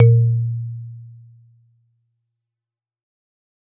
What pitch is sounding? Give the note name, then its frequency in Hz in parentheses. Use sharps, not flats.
A#2 (116.5 Hz)